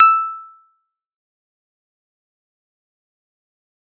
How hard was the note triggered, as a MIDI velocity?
127